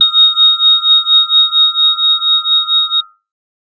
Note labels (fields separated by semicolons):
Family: organ; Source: electronic; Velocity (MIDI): 100; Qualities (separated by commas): bright